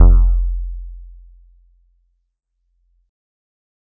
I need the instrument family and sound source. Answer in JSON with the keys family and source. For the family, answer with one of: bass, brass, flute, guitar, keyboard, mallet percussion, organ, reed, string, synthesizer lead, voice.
{"family": "keyboard", "source": "electronic"}